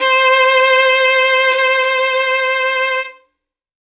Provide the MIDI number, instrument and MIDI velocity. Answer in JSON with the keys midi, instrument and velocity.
{"midi": 72, "instrument": "acoustic string instrument", "velocity": 100}